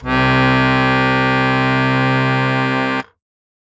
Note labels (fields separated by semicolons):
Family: keyboard; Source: acoustic; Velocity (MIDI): 75